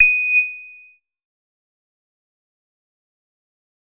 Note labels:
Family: bass; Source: synthesizer; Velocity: 75; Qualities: distorted, fast decay

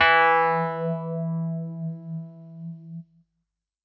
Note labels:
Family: keyboard; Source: electronic; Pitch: E3; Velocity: 127

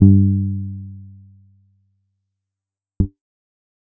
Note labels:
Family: bass; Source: synthesizer; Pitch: G2; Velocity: 25; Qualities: dark, fast decay

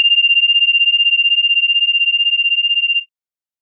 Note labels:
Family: organ; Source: electronic; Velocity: 25; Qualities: bright

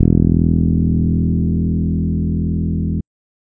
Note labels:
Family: bass; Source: electronic; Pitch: E1; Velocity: 75

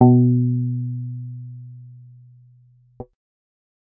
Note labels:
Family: bass; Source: synthesizer; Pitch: B2; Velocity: 75; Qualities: dark

